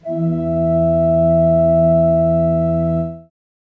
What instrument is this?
acoustic organ